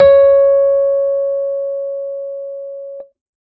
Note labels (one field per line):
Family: keyboard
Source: electronic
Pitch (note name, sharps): C#5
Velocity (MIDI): 100